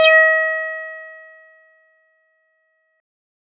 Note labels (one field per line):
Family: bass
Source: synthesizer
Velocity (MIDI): 127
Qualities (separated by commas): distorted